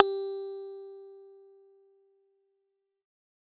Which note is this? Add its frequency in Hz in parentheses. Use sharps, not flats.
G4 (392 Hz)